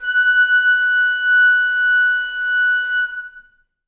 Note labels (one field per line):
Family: flute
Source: acoustic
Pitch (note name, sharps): F#6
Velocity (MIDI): 25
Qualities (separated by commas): reverb